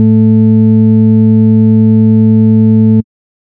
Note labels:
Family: bass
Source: synthesizer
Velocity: 50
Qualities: dark, distorted

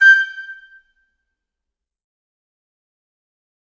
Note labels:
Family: flute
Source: acoustic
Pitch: G6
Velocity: 50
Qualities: fast decay, percussive, reverb

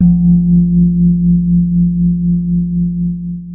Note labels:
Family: keyboard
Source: electronic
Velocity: 127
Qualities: dark, long release, reverb

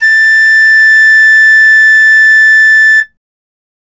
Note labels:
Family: flute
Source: acoustic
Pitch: A6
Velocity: 50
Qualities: bright

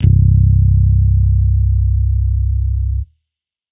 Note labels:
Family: bass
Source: electronic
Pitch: C1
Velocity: 50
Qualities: distorted

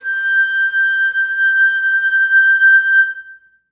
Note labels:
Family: flute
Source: acoustic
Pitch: G6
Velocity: 50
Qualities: reverb

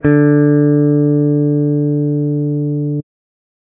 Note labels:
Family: guitar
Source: electronic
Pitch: D3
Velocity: 25

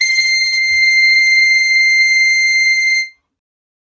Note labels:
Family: reed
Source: acoustic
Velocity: 75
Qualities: reverb

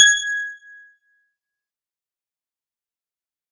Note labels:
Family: guitar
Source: synthesizer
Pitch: G#6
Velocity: 127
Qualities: bright, fast decay

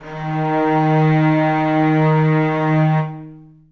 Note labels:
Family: string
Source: acoustic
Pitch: D#3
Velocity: 25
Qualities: long release, reverb

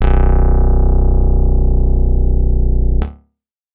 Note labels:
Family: guitar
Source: acoustic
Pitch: B0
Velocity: 50

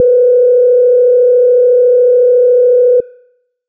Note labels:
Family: bass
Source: synthesizer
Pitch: B4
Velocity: 50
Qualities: dark

